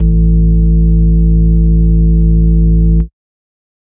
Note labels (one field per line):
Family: organ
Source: electronic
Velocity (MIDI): 127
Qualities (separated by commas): dark